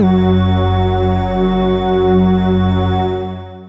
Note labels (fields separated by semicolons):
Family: synthesizer lead; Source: synthesizer; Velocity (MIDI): 25; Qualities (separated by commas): long release